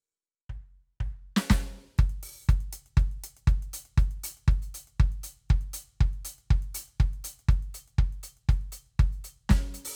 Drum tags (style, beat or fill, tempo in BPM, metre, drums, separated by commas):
disco, beat, 120 BPM, 4/4, closed hi-hat, open hi-hat, hi-hat pedal, snare, kick